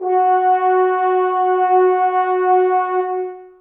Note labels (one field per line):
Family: brass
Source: acoustic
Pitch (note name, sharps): F#4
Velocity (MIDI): 100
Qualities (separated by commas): long release, reverb